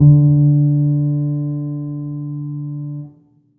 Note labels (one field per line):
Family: keyboard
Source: acoustic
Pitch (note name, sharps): D3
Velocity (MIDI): 25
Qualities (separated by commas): reverb